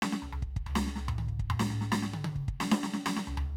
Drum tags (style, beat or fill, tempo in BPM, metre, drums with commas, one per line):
hip-hop
fill
67 BPM
4/4
snare, high tom, mid tom, floor tom, kick